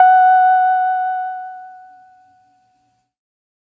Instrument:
electronic keyboard